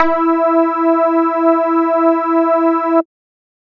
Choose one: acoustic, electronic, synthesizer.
synthesizer